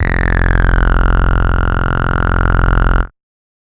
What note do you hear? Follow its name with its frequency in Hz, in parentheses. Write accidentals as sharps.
F0 (21.83 Hz)